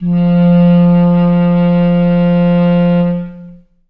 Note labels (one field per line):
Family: reed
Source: acoustic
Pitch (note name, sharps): F3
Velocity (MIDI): 50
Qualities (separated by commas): long release, reverb